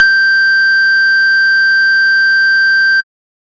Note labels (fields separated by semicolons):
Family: bass; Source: synthesizer; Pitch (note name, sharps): G6; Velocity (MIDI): 100; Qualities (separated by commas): distorted, tempo-synced